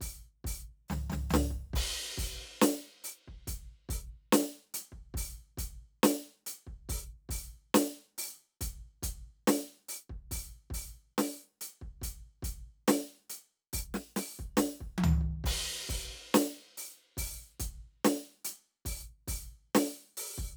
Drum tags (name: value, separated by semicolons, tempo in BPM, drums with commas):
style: half-time rock; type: beat; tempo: 140 BPM; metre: 4/4; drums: crash, ride, closed hi-hat, open hi-hat, hi-hat pedal, snare, cross-stick, high tom, floor tom, kick